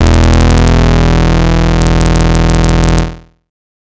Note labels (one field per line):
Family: bass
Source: synthesizer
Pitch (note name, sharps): E1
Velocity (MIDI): 127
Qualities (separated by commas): bright, distorted